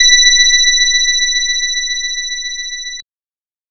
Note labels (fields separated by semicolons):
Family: bass; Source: synthesizer; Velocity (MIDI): 75; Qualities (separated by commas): multiphonic